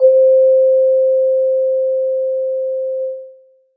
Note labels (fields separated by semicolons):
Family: mallet percussion; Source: acoustic; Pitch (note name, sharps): C5; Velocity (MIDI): 50; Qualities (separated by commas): reverb